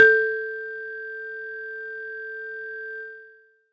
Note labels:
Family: mallet percussion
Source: acoustic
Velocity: 25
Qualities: distorted

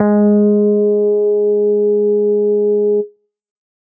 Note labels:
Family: bass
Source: synthesizer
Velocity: 127

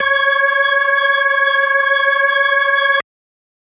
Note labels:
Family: organ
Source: electronic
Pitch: C#5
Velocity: 50

